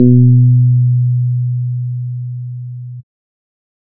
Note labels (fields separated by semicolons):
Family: bass; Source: synthesizer; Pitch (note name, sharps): B2; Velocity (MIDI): 25